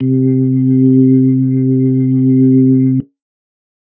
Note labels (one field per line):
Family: organ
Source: electronic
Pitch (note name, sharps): C3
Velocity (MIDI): 127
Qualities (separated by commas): dark